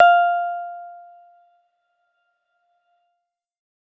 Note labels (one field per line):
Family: keyboard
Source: electronic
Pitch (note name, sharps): F5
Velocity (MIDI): 100